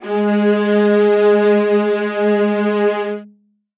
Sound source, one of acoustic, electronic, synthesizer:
acoustic